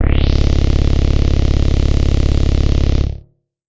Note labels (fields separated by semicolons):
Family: bass; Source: synthesizer; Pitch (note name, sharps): C#0; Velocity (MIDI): 75; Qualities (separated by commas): distorted